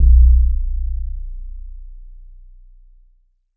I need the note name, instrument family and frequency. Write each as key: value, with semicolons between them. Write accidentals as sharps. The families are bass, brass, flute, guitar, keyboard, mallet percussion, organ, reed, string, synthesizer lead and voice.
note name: B0; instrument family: guitar; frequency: 30.87 Hz